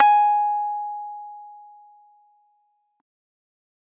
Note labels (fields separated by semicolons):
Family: keyboard; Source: electronic; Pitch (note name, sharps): G#5; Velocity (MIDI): 75